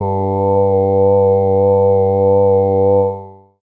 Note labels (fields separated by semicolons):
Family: voice; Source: synthesizer; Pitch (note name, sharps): G2; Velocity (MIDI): 25